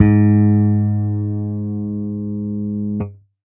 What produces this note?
electronic bass